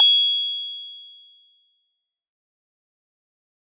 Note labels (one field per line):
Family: mallet percussion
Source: acoustic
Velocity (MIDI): 127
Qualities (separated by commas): bright, fast decay